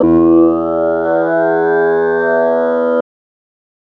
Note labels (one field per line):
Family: voice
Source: synthesizer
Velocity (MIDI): 100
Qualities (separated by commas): distorted